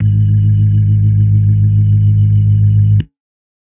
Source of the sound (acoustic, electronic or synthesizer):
electronic